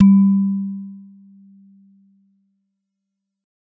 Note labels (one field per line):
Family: mallet percussion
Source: acoustic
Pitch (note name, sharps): G3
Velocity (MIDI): 75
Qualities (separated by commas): dark, non-linear envelope